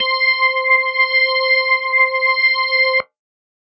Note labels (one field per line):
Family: organ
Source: electronic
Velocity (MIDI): 127